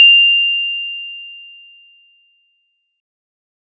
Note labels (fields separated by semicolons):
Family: mallet percussion; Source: acoustic; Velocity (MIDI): 25; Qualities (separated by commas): bright